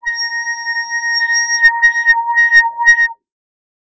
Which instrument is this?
synthesizer bass